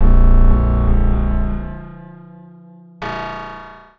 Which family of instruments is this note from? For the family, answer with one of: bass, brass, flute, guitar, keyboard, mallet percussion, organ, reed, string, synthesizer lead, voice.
guitar